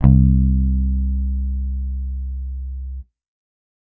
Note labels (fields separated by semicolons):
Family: bass; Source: electronic; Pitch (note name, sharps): C2; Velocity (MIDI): 127